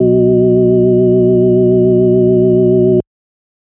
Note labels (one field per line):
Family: organ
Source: electronic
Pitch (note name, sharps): B2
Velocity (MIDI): 25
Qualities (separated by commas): multiphonic